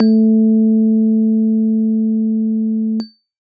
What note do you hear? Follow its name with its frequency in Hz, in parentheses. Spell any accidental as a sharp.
A3 (220 Hz)